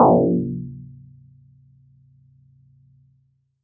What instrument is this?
acoustic mallet percussion instrument